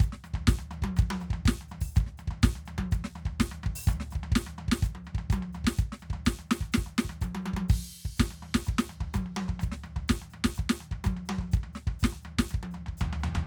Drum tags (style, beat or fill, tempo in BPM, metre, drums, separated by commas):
prog rock, beat, 125 BPM, 4/4, crash, open hi-hat, hi-hat pedal, snare, high tom, floor tom, kick